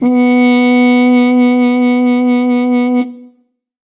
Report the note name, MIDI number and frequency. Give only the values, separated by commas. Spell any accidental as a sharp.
B3, 59, 246.9 Hz